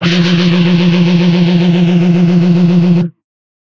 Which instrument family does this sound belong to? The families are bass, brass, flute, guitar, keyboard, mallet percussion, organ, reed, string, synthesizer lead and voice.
guitar